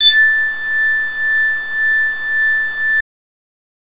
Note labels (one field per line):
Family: bass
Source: synthesizer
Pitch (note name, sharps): A6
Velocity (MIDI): 127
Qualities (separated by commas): distorted